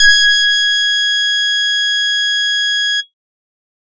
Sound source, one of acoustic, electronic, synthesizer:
synthesizer